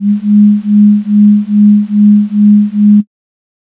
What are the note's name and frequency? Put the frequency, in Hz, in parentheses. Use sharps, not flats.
G#3 (207.7 Hz)